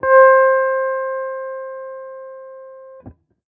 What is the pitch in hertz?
523.3 Hz